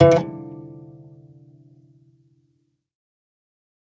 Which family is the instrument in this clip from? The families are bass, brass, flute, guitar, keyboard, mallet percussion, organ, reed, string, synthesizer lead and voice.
string